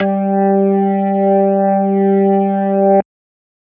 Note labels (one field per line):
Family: organ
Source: electronic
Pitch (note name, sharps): G3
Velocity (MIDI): 127